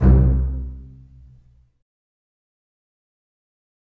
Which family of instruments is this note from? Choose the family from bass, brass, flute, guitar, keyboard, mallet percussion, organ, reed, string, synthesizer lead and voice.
string